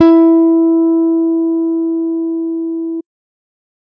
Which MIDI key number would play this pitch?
64